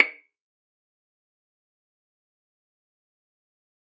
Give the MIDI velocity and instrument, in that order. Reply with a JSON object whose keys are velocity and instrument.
{"velocity": 75, "instrument": "acoustic string instrument"}